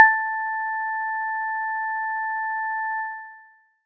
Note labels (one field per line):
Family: mallet percussion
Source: acoustic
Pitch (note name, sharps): A5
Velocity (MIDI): 75